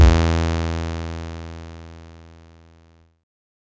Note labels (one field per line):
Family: bass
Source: synthesizer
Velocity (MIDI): 50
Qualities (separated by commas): bright, distorted